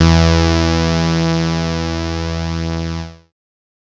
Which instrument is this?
synthesizer bass